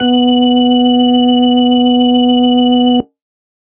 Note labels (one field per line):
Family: organ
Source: electronic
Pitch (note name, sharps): B3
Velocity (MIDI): 75